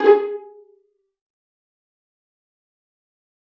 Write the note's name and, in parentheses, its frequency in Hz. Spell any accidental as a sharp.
G#4 (415.3 Hz)